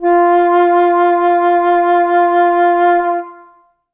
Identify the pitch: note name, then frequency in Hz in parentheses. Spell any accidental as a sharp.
F4 (349.2 Hz)